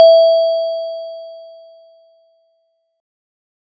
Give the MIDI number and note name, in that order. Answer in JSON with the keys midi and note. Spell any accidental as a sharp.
{"midi": 76, "note": "E5"}